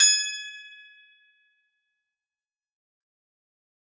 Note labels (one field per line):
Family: guitar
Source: acoustic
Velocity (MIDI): 127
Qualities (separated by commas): bright, fast decay, percussive